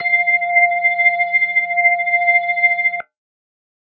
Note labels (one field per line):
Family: organ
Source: electronic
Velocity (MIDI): 50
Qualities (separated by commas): distorted